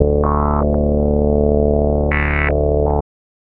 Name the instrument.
synthesizer bass